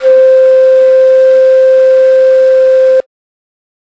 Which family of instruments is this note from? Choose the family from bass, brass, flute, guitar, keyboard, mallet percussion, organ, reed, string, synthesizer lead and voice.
flute